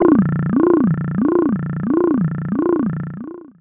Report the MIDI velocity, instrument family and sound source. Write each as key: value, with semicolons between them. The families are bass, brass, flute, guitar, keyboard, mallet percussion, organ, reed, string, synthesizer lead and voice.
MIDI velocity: 50; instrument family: voice; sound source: synthesizer